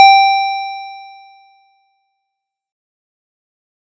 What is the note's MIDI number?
79